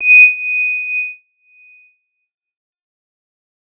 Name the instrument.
synthesizer bass